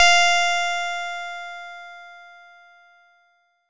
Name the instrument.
synthesizer bass